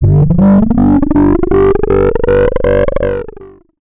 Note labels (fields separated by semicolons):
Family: bass; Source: synthesizer; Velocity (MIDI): 100; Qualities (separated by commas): distorted, long release, multiphonic, tempo-synced